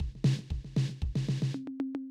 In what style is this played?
country